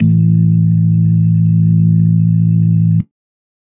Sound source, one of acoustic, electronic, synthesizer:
electronic